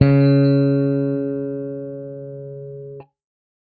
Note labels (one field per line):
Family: bass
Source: electronic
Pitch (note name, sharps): C#3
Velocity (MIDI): 127